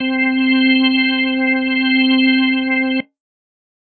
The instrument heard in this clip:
electronic organ